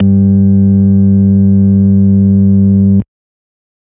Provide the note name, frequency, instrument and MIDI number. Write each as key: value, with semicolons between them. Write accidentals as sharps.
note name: G2; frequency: 98 Hz; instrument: electronic organ; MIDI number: 43